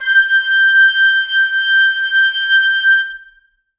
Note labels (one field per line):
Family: reed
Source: acoustic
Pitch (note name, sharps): G6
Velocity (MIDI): 127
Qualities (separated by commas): reverb